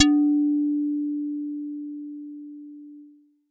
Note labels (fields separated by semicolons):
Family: bass; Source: synthesizer; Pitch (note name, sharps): D4; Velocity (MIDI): 75; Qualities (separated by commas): distorted